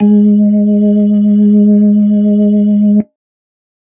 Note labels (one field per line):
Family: organ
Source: electronic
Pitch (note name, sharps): G#3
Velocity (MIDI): 100